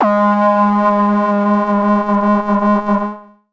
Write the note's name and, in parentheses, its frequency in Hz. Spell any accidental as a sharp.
G#3 (207.7 Hz)